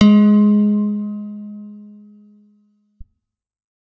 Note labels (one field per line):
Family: guitar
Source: electronic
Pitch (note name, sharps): G#3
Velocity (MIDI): 127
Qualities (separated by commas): reverb